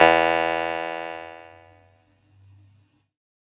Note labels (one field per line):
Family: keyboard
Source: electronic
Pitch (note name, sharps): E2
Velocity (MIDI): 25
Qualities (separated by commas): bright, distorted